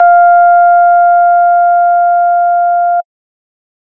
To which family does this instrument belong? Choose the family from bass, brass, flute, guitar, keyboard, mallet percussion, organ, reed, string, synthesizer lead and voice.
organ